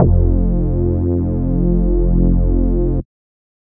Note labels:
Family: bass; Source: synthesizer; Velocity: 75

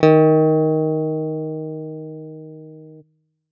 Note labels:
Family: guitar; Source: electronic; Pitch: D#3; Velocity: 75

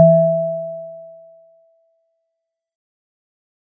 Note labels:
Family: mallet percussion; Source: acoustic; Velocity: 50; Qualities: fast decay

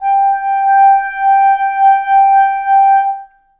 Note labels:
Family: reed; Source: acoustic; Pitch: G5; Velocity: 50; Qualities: reverb

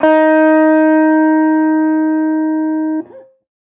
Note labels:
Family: guitar; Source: electronic; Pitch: D#4; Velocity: 75; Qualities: distorted

